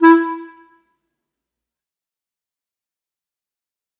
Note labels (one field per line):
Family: reed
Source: acoustic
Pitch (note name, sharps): E4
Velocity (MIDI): 100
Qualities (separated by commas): fast decay, percussive, reverb